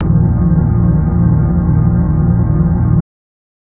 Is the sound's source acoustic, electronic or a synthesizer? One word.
electronic